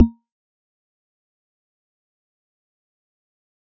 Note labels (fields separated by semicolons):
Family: mallet percussion; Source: electronic; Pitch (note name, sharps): A#3; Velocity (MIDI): 25; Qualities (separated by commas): fast decay, percussive